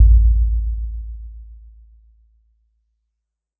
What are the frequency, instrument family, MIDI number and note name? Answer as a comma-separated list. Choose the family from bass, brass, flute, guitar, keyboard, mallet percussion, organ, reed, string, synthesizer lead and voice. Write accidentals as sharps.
55 Hz, mallet percussion, 33, A1